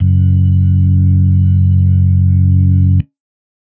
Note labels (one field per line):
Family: organ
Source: electronic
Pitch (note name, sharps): F#1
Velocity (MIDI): 75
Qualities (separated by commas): dark